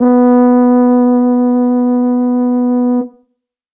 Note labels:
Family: brass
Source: acoustic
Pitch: B3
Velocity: 75

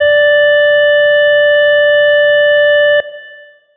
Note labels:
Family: organ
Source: electronic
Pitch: D5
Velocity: 127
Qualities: long release

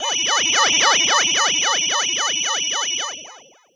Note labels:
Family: voice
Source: synthesizer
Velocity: 25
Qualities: distorted, long release

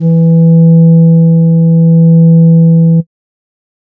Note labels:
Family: flute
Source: synthesizer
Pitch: E3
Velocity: 25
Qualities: dark

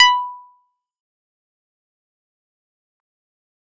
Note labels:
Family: keyboard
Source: electronic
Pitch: B5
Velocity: 127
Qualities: distorted, fast decay, percussive

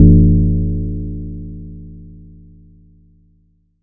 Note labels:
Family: mallet percussion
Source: acoustic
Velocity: 75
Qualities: multiphonic

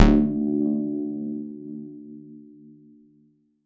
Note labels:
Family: guitar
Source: electronic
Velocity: 127

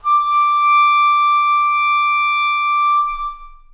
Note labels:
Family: reed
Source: acoustic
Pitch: D6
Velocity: 50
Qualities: long release, reverb

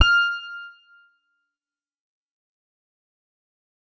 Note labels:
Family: guitar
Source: electronic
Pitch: F6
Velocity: 50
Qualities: distorted, fast decay, percussive

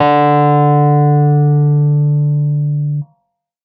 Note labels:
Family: keyboard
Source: electronic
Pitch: D3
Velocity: 127

